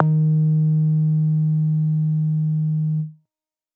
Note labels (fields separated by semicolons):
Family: bass; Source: synthesizer; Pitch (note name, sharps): D#3; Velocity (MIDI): 50; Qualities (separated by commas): distorted